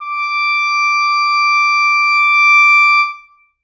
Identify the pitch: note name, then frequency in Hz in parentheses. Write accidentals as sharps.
D6 (1175 Hz)